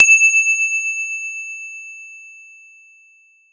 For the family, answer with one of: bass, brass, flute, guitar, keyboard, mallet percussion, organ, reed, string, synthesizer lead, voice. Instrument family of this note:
mallet percussion